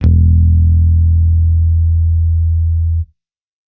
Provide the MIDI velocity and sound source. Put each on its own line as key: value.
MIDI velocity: 127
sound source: electronic